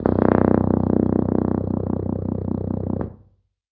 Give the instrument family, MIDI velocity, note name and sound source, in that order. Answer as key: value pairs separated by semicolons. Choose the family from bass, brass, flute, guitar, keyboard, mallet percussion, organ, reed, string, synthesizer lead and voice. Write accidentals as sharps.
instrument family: brass; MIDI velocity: 100; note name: B0; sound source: acoustic